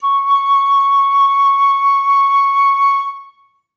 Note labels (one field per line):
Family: flute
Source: acoustic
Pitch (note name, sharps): C#6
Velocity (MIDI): 75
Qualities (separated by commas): reverb